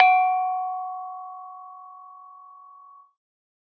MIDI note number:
78